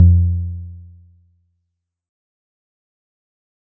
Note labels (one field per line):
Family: guitar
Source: synthesizer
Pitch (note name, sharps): F2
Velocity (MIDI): 75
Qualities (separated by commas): dark, fast decay